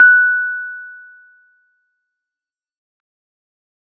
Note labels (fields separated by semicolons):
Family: keyboard; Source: electronic; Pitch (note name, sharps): F#6; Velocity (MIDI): 127; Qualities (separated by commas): fast decay